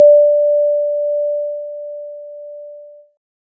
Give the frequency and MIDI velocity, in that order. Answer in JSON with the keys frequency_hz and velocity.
{"frequency_hz": 587.3, "velocity": 127}